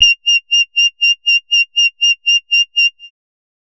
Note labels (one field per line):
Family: bass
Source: synthesizer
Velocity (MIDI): 127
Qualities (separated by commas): bright, distorted, tempo-synced